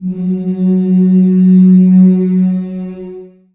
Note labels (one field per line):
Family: voice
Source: acoustic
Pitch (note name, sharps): F#3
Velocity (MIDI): 75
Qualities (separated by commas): reverb